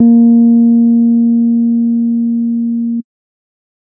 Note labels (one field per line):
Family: keyboard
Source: electronic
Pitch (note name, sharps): A#3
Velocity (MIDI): 50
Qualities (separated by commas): dark